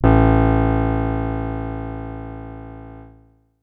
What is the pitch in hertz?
55 Hz